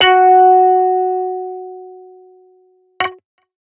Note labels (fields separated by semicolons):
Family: guitar; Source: electronic; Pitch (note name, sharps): F#4; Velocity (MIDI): 75; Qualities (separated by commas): distorted